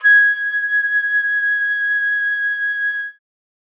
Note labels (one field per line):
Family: flute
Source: acoustic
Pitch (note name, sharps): G#6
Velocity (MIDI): 100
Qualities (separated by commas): bright